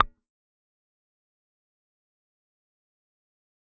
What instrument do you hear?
electronic guitar